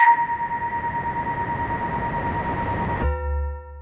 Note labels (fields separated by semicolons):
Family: voice; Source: synthesizer; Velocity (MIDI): 50; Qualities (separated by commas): distorted, long release